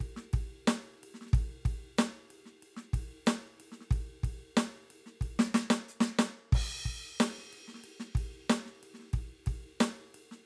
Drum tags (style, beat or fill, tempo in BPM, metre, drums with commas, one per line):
funk rock
beat
92 BPM
4/4
crash, ride, hi-hat pedal, snare, kick